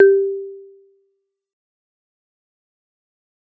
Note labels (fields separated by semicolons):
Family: mallet percussion; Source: acoustic; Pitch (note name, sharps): G4; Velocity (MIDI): 25; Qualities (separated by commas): fast decay, percussive